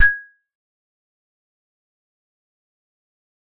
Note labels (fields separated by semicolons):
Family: keyboard; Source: acoustic; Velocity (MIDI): 25; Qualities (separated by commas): fast decay, percussive